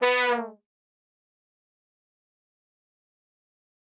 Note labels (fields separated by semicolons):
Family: brass; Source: acoustic; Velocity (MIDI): 75; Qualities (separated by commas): bright, fast decay, reverb